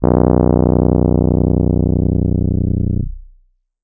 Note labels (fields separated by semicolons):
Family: keyboard; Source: electronic; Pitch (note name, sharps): B0; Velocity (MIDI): 25; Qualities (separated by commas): distorted